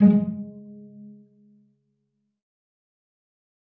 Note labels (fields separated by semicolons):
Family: string; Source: acoustic; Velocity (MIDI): 25; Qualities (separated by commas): dark, fast decay, percussive, reverb